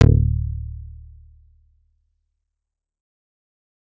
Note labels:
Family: bass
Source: synthesizer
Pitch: D1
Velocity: 100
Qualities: distorted, fast decay

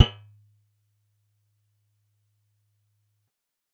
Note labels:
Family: guitar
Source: acoustic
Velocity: 50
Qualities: percussive

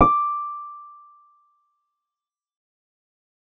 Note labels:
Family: keyboard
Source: synthesizer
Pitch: D6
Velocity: 50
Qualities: fast decay

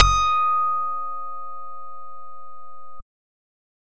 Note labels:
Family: bass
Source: synthesizer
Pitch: D#6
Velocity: 127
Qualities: bright, distorted

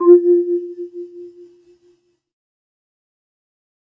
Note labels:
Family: keyboard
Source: synthesizer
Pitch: F4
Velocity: 127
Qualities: fast decay

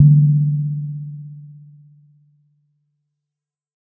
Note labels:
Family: mallet percussion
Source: acoustic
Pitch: D3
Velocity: 25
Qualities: dark, reverb

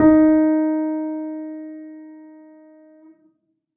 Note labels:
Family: keyboard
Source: acoustic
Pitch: D#4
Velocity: 50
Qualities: dark, reverb

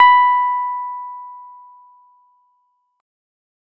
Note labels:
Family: keyboard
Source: electronic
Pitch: B5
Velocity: 100

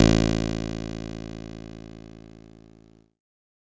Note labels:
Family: keyboard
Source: electronic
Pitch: A1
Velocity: 127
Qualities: bright, distorted

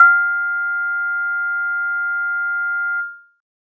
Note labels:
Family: keyboard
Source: electronic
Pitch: F6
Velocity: 100

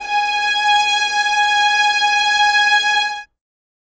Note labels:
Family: string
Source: acoustic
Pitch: G#5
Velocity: 100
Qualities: reverb

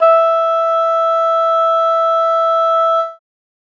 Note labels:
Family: reed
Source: acoustic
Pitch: E5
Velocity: 75

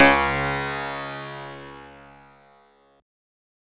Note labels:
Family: synthesizer lead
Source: synthesizer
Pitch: C#2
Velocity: 100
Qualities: bright, distorted

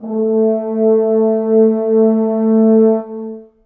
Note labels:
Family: brass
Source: acoustic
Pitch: A3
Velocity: 75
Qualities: dark, long release, reverb

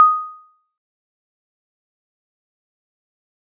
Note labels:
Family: mallet percussion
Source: acoustic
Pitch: D#6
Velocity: 50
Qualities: fast decay, percussive

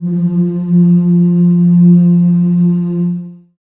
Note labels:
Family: voice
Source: acoustic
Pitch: F3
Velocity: 127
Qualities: dark, reverb

